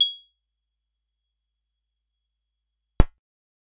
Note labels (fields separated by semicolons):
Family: guitar; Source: acoustic; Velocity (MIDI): 25; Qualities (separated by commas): percussive